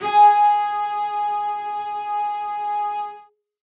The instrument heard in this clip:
acoustic string instrument